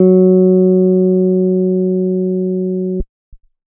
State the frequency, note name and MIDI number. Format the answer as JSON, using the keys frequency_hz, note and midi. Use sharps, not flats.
{"frequency_hz": 185, "note": "F#3", "midi": 54}